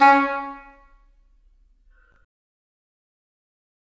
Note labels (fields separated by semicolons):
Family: reed; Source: acoustic; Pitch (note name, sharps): C#4; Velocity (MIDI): 100; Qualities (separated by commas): fast decay, percussive, reverb